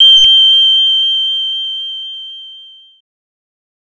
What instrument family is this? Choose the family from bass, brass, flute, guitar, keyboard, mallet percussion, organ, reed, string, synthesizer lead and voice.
bass